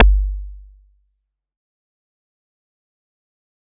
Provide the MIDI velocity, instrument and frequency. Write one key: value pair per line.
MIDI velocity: 127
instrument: acoustic mallet percussion instrument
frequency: 49 Hz